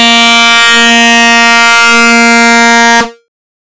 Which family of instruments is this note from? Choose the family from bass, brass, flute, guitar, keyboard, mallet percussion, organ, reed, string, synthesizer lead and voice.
bass